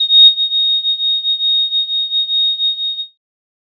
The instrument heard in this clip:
synthesizer flute